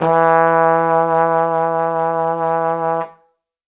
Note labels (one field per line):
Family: brass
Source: acoustic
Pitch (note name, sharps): E3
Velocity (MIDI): 75